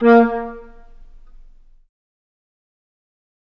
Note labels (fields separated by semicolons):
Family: flute; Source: acoustic; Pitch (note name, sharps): A#3; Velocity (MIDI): 100; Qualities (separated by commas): fast decay, reverb